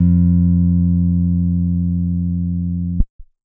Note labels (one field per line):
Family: keyboard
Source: electronic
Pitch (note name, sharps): F2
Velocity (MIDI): 25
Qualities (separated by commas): dark